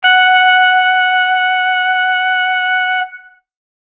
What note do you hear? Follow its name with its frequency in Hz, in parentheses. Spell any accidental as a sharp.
F#5 (740 Hz)